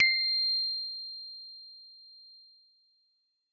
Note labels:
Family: mallet percussion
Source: acoustic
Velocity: 75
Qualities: bright

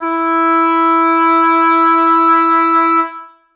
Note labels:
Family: reed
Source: acoustic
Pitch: E4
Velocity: 127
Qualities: reverb

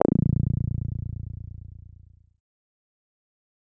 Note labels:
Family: synthesizer lead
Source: synthesizer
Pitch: A#0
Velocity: 75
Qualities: distorted, fast decay

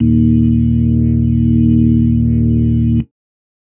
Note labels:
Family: organ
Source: electronic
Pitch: D#1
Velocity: 25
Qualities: dark

